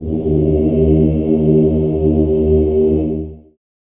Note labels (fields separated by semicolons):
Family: voice; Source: acoustic; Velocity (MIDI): 75; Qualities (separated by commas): dark, long release, reverb